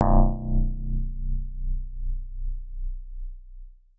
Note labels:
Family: guitar; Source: electronic; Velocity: 127; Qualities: long release, reverb

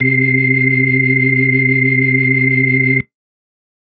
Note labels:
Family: organ; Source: electronic; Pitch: C3; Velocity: 25

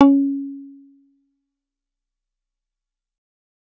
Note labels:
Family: bass; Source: synthesizer; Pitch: C#4; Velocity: 50; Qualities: fast decay, percussive

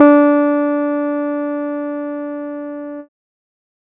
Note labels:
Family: keyboard; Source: electronic; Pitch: D4; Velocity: 100

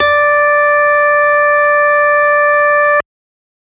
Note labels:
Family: organ; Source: electronic; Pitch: D5; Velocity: 25

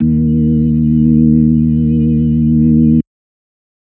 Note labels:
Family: organ; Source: electronic; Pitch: D#2; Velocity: 25; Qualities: dark

